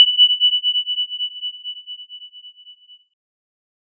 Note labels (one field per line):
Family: keyboard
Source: synthesizer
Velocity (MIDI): 100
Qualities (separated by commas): bright